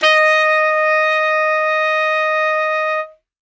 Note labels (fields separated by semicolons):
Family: reed; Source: acoustic; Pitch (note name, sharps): D#5; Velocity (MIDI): 25; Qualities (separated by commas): bright